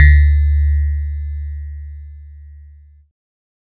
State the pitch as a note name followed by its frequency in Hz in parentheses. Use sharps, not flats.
D2 (73.42 Hz)